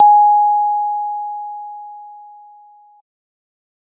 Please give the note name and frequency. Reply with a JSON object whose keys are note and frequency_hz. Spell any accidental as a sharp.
{"note": "G#5", "frequency_hz": 830.6}